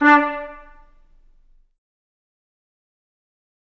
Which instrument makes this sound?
acoustic flute